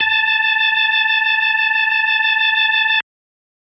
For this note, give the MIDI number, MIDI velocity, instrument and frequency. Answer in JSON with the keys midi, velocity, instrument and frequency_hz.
{"midi": 81, "velocity": 25, "instrument": "electronic organ", "frequency_hz": 880}